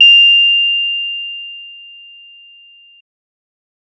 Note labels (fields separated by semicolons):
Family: bass; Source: synthesizer; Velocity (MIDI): 127; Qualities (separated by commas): bright